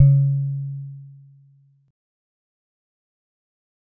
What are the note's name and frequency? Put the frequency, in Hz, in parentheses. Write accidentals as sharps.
C#3 (138.6 Hz)